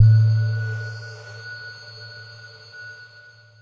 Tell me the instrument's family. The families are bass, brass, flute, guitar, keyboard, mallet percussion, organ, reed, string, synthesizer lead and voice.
mallet percussion